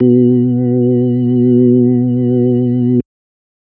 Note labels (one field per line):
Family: organ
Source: electronic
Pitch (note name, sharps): B2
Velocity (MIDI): 100